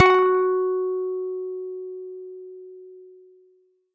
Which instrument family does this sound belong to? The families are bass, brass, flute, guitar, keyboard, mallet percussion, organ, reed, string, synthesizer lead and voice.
guitar